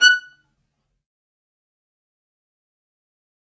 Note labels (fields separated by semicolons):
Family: string; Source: acoustic; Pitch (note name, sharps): F#6; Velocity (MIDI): 75; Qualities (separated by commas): fast decay, percussive, reverb